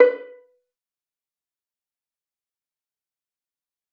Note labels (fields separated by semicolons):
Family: string; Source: acoustic; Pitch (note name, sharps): B4; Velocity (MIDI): 127; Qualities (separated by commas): fast decay, percussive, reverb